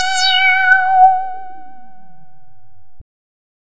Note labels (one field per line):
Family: bass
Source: synthesizer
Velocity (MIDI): 127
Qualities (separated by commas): bright, distorted